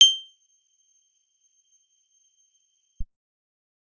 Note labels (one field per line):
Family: guitar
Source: acoustic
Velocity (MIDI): 75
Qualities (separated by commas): bright, percussive